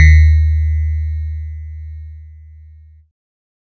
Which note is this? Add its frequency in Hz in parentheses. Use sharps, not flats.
D#2 (77.78 Hz)